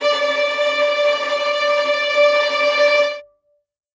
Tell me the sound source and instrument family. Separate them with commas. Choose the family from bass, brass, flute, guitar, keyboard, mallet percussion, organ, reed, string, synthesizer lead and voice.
acoustic, string